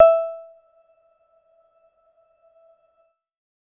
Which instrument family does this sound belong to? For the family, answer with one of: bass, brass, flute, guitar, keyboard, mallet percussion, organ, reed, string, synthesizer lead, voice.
keyboard